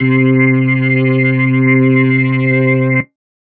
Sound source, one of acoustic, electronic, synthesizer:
electronic